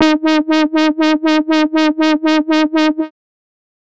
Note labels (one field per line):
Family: bass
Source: synthesizer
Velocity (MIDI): 127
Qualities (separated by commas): bright, distorted, tempo-synced